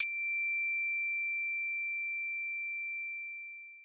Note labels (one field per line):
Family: mallet percussion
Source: acoustic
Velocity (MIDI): 25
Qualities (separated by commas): bright, long release